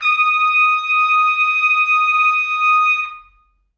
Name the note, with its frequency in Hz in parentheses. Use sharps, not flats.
D#6 (1245 Hz)